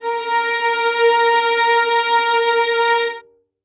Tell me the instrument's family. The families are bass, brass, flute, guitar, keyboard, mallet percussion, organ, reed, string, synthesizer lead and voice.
string